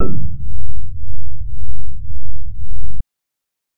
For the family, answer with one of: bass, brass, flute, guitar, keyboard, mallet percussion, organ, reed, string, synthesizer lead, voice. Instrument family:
bass